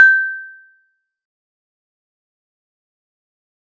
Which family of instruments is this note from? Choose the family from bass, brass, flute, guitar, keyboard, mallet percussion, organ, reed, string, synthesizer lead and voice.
mallet percussion